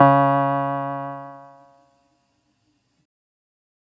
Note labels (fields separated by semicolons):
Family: keyboard; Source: electronic; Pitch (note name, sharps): C#3; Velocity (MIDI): 100